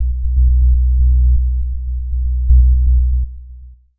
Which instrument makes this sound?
synthesizer lead